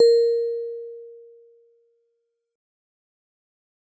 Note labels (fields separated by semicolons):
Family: mallet percussion; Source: acoustic; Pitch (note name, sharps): A#4; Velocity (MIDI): 75; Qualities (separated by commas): fast decay